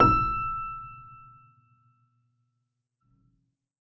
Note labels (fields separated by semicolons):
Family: keyboard; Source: acoustic; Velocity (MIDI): 100; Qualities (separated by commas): reverb